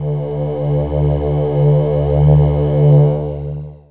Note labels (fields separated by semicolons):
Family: voice; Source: synthesizer; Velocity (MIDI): 127; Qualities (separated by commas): distorted, long release